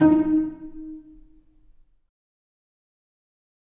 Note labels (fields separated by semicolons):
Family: string; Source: acoustic; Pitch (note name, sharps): D#4; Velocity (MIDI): 127; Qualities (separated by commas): dark, fast decay, reverb